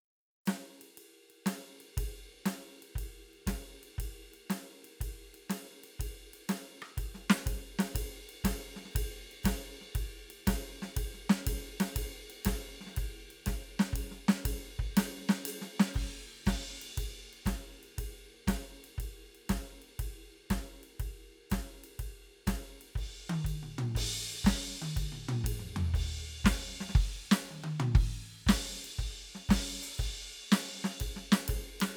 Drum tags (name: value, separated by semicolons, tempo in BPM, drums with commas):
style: rock; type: beat; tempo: 120 BPM; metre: 4/4; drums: crash, ride, closed hi-hat, open hi-hat, hi-hat pedal, snare, cross-stick, high tom, mid tom, floor tom, kick